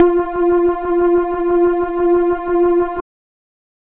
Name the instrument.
synthesizer bass